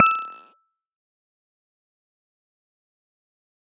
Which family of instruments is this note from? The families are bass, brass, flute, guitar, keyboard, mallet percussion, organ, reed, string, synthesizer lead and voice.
guitar